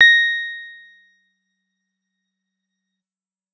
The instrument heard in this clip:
electronic guitar